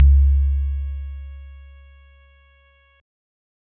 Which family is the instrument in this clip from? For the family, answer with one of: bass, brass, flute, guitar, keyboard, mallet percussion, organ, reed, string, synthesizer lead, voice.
keyboard